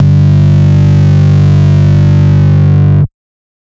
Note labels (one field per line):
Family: bass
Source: synthesizer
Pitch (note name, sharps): G1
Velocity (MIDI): 127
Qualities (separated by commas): bright, distorted, multiphonic